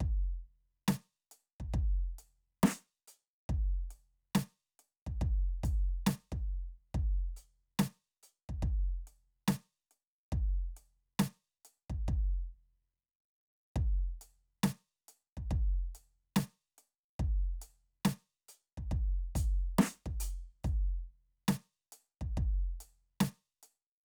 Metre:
4/4